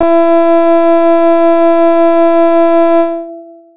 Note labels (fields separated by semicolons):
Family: keyboard; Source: electronic; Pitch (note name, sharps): E4; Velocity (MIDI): 127; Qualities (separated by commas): distorted, long release